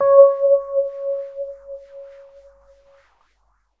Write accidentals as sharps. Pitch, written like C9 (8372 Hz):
C#5 (554.4 Hz)